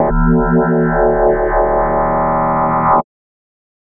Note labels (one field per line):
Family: mallet percussion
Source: synthesizer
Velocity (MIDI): 127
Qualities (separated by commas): multiphonic, non-linear envelope